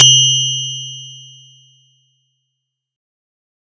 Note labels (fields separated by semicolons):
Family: mallet percussion; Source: acoustic; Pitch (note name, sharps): C3; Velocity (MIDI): 100; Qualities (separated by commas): bright